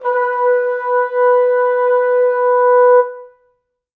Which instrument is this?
acoustic brass instrument